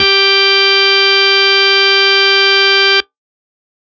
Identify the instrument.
electronic organ